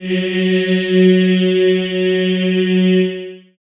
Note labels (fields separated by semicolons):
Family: voice; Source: acoustic; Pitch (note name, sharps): F#3; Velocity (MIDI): 127; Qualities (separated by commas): reverb